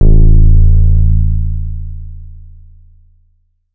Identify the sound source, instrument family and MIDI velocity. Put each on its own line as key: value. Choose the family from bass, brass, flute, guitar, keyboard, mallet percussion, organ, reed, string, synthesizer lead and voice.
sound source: synthesizer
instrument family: bass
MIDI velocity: 127